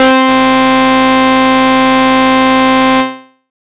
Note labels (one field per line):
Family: bass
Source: synthesizer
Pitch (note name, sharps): C4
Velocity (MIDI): 127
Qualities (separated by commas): bright, distorted